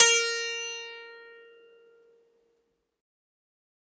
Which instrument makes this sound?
acoustic guitar